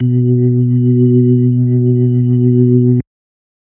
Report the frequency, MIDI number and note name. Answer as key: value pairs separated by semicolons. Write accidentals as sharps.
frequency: 123.5 Hz; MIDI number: 47; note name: B2